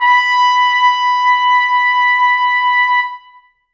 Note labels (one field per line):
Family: brass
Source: acoustic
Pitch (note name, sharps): B5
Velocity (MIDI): 100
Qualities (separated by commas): bright, reverb